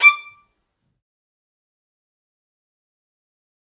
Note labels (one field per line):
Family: string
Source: acoustic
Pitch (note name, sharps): D6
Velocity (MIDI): 75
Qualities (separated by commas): fast decay, percussive, reverb